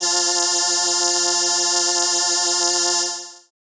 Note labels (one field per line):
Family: keyboard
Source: synthesizer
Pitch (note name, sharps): F3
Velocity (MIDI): 50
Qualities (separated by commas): bright